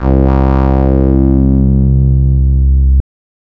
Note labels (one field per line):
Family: bass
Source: synthesizer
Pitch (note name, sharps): C2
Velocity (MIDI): 127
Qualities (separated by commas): distorted, non-linear envelope